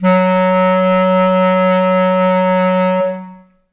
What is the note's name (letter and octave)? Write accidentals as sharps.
F#3